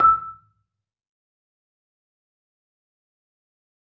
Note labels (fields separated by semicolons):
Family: mallet percussion; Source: acoustic; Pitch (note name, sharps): E6; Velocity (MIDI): 50; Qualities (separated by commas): fast decay, percussive, reverb